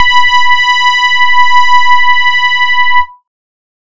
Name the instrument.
synthesizer bass